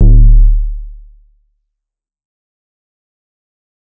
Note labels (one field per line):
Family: bass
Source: synthesizer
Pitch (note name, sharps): D1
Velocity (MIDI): 100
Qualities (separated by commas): dark, fast decay